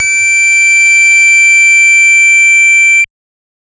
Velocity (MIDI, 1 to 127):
127